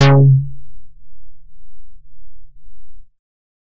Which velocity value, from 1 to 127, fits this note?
127